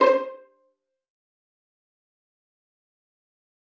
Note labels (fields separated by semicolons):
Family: string; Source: acoustic; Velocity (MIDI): 127; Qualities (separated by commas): fast decay, percussive, reverb